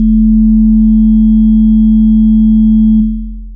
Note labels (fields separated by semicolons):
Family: synthesizer lead; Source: synthesizer; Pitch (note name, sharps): F1; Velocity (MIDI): 127; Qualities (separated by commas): long release